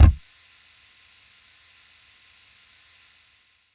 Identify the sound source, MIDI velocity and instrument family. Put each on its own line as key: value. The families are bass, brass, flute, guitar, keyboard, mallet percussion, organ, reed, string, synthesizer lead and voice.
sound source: electronic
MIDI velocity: 50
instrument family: bass